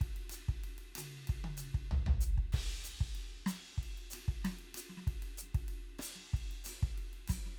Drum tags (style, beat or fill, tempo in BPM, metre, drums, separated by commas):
Brazilian baião, beat, 95 BPM, 4/4, crash, ride, hi-hat pedal, snare, cross-stick, high tom, floor tom, kick